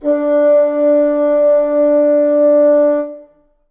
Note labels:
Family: reed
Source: acoustic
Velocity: 25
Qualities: reverb

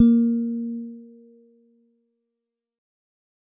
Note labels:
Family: mallet percussion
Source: acoustic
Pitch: A#3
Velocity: 50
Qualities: dark, fast decay

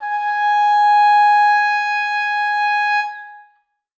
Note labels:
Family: reed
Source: acoustic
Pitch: G#5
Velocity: 75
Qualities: reverb

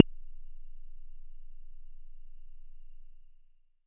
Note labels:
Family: bass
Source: synthesizer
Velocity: 50

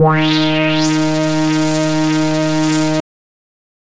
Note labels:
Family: bass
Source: synthesizer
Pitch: D#3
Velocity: 127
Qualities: distorted

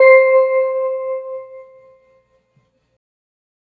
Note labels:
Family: organ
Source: electronic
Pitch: C5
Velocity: 25

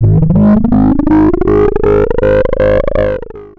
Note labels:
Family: bass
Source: synthesizer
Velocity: 25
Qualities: distorted, long release, multiphonic, tempo-synced

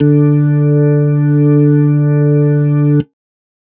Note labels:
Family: organ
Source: electronic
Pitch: D3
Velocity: 127

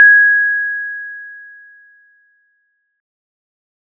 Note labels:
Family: mallet percussion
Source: acoustic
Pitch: G#6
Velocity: 25

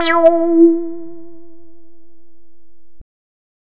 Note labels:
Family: bass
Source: synthesizer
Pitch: E4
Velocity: 75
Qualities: distorted

